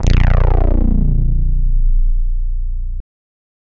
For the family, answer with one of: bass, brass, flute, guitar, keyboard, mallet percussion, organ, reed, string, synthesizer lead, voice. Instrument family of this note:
bass